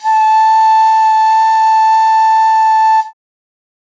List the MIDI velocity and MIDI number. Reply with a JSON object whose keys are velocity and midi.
{"velocity": 75, "midi": 81}